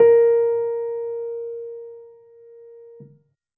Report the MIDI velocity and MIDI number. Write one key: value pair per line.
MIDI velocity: 25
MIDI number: 70